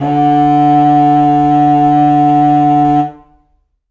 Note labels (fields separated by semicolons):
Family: reed; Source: acoustic; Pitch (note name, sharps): D3; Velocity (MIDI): 100; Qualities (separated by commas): distorted, reverb